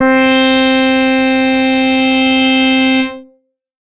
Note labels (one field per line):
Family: bass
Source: synthesizer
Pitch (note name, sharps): C4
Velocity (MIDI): 50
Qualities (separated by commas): distorted